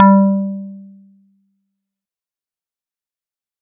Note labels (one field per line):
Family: mallet percussion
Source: acoustic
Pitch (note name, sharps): G3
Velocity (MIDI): 127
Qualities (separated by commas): fast decay